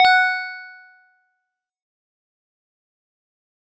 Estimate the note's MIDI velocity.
127